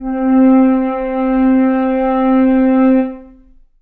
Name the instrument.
acoustic flute